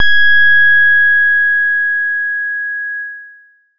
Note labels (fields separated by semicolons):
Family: bass; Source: synthesizer; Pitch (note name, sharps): G#6; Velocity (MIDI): 75; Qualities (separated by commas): long release